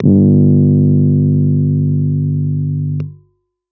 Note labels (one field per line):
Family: keyboard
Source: electronic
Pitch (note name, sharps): G1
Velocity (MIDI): 100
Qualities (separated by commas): dark